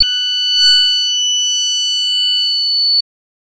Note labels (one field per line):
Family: voice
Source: synthesizer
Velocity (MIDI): 100